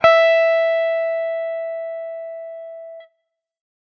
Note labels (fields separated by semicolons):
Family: guitar; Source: electronic; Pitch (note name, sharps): E5; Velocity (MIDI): 50; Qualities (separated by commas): distorted